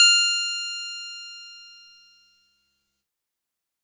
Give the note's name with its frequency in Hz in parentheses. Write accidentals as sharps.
F6 (1397 Hz)